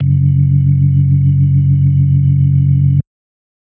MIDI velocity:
25